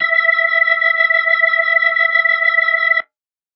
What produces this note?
electronic organ